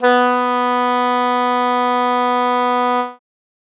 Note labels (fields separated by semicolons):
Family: reed; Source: acoustic; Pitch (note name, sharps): B3; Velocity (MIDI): 127; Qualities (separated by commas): bright